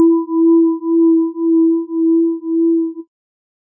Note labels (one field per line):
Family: organ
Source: electronic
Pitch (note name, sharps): E4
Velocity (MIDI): 127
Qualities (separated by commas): dark